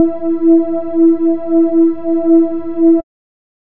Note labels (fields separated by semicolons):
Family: bass; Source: synthesizer; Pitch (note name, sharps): E4; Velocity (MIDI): 25; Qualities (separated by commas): dark